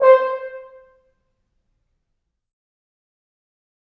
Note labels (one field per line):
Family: brass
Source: acoustic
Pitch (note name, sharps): C5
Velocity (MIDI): 75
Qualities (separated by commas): fast decay, percussive, reverb